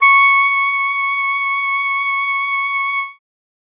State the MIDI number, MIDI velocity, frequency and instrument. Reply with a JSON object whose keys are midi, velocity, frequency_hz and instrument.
{"midi": 85, "velocity": 100, "frequency_hz": 1109, "instrument": "acoustic reed instrument"}